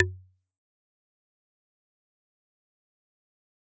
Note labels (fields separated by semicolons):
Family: mallet percussion; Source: acoustic; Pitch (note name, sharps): F#2; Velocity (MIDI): 127; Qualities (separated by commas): fast decay, percussive